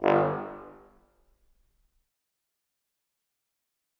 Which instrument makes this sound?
acoustic brass instrument